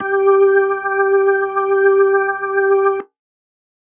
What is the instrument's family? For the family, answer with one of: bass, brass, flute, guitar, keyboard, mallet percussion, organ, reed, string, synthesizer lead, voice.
organ